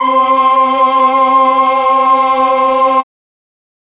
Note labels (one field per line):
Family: voice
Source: electronic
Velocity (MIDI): 127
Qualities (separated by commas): reverb